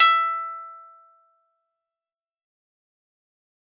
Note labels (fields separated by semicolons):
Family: guitar; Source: acoustic; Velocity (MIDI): 75; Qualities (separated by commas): fast decay, reverb